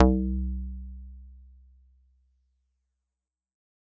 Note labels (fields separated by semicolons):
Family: mallet percussion; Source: acoustic; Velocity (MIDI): 100